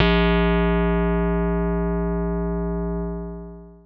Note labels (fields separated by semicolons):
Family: keyboard; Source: electronic; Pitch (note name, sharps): A#1; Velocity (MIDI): 50; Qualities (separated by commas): distorted, long release